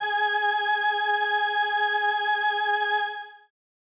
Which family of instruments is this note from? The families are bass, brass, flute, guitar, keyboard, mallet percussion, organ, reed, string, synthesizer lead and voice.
keyboard